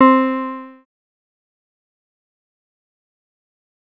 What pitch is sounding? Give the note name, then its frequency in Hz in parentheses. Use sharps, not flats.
C4 (261.6 Hz)